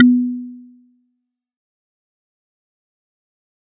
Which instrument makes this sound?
acoustic mallet percussion instrument